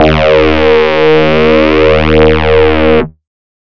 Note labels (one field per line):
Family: bass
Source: synthesizer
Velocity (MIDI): 100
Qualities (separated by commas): bright, distorted